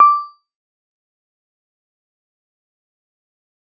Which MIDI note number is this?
86